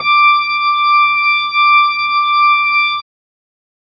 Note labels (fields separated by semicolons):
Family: organ; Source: electronic; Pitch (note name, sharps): D6; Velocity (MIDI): 127